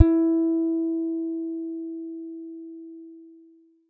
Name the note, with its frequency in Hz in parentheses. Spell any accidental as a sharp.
E4 (329.6 Hz)